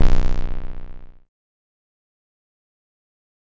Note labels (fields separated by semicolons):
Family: bass; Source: synthesizer; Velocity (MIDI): 75; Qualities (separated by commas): bright, distorted, fast decay